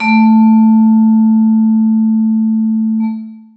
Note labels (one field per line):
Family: mallet percussion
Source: acoustic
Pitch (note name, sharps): A3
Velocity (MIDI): 75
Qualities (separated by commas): long release, reverb